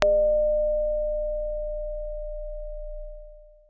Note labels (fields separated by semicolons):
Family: keyboard; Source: acoustic; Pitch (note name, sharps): A#0; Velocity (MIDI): 100